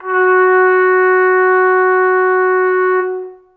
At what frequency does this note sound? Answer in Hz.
370 Hz